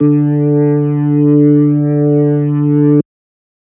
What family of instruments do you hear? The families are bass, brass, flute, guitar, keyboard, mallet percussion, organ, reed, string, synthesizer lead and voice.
organ